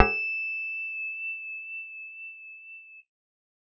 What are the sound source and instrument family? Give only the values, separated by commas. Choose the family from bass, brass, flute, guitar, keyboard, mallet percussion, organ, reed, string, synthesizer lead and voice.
synthesizer, bass